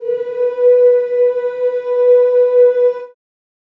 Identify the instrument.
acoustic voice